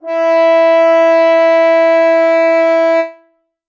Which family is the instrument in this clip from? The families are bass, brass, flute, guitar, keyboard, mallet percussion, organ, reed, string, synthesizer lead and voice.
brass